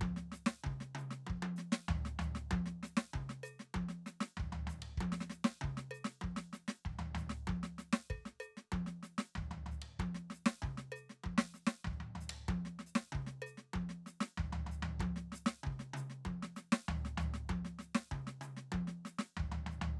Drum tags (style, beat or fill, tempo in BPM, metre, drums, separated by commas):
samba-reggae, beat, 96 BPM, 4/4, hi-hat pedal, percussion, snare, high tom, mid tom, floor tom, kick